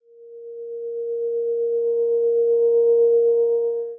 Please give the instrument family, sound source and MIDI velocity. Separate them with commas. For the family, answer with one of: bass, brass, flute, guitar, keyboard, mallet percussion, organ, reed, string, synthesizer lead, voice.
guitar, electronic, 127